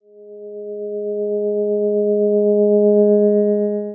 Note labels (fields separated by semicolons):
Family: guitar; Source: electronic; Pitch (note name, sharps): G#3; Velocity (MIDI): 100; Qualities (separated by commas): dark, long release